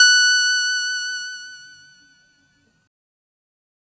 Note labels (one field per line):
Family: keyboard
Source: synthesizer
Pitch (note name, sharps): F#6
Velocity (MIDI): 100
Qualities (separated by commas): bright